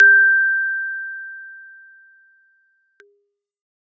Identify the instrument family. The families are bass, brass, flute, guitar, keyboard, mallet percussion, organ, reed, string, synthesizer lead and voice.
keyboard